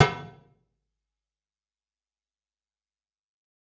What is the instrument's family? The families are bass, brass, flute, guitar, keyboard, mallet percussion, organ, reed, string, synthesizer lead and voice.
guitar